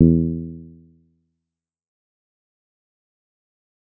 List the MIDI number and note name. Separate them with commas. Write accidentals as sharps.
40, E2